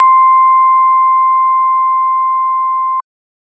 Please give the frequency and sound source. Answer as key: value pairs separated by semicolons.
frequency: 1047 Hz; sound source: electronic